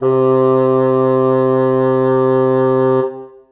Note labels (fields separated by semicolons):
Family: reed; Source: acoustic; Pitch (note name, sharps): C3; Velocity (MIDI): 127; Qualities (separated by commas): reverb